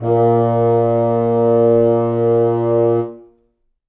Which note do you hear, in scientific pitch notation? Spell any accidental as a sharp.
A#2